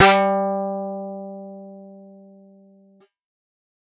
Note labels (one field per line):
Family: guitar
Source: synthesizer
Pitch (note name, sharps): G3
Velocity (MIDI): 127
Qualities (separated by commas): bright